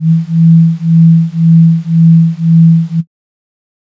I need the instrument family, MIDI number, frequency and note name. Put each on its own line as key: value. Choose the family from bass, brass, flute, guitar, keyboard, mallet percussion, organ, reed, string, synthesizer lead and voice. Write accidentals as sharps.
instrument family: flute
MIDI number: 52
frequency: 164.8 Hz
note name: E3